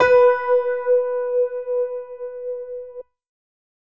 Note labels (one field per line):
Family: keyboard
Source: electronic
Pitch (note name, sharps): B4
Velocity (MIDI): 100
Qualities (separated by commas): reverb